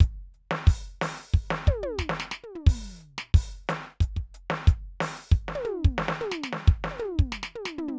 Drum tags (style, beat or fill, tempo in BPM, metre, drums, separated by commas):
Afrobeat, beat, 90 BPM, 4/4, closed hi-hat, open hi-hat, hi-hat pedal, snare, high tom, mid tom, floor tom, kick